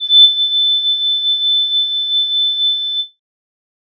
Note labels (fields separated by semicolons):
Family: flute; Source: synthesizer; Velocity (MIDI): 75; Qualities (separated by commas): bright, distorted